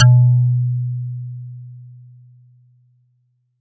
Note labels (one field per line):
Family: mallet percussion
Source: acoustic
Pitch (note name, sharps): B2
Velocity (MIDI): 25